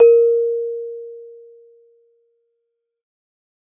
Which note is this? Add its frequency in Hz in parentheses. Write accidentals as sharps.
A#4 (466.2 Hz)